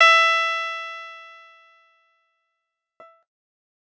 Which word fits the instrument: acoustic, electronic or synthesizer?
electronic